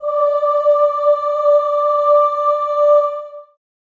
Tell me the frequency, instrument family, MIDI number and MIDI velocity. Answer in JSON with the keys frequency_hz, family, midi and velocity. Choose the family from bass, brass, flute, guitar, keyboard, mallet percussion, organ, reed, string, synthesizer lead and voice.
{"frequency_hz": 587.3, "family": "voice", "midi": 74, "velocity": 50}